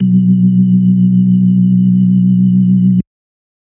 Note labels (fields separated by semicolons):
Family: organ; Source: electronic; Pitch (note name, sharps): B1; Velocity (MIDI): 25; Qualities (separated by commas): dark